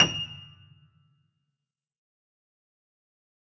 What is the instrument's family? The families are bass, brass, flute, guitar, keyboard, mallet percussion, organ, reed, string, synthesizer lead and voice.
keyboard